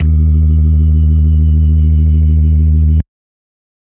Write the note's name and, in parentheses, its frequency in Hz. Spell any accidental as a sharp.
D#2 (77.78 Hz)